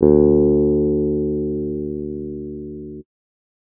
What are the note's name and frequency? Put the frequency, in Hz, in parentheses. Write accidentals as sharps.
D2 (73.42 Hz)